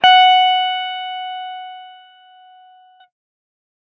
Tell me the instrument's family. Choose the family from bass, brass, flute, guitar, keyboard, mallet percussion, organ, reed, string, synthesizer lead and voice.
guitar